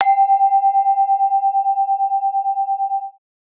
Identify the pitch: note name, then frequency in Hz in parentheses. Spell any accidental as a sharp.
G5 (784 Hz)